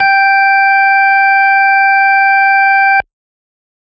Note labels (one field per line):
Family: organ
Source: electronic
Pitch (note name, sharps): G5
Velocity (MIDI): 127